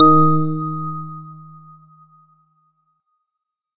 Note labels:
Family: organ; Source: electronic; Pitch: D#3; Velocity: 100

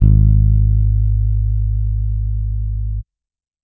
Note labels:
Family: bass; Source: electronic; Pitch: G#1; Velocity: 75

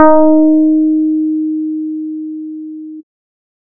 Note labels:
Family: bass; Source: synthesizer; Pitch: D#4; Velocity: 50

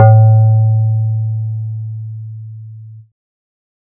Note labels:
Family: bass; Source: synthesizer; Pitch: A2; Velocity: 25

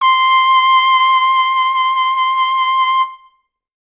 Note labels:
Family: brass; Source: acoustic; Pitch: C6; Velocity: 100

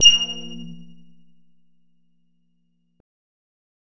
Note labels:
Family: bass; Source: synthesizer; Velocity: 100; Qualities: bright, distorted

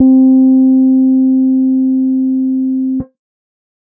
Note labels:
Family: keyboard; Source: electronic; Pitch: C4; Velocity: 50; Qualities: dark

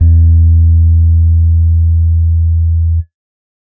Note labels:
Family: keyboard; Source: electronic; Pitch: E2; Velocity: 50; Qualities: dark

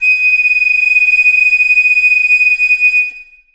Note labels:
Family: reed; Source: acoustic; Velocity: 127; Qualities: bright, reverb

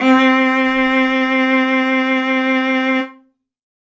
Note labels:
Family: string; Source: acoustic; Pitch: C4; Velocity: 127; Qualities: reverb

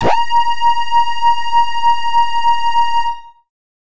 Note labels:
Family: bass; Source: synthesizer; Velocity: 50; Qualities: distorted

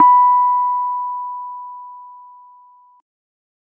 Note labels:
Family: keyboard; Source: electronic; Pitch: B5; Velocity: 75

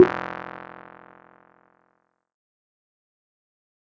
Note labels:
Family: keyboard; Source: electronic; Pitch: F1; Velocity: 50; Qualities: fast decay, percussive

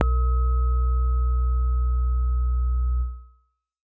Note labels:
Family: keyboard; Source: acoustic; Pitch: B1; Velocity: 50

